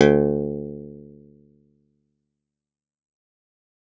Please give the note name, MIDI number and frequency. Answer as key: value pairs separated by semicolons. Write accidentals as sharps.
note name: D2; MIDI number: 38; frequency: 73.42 Hz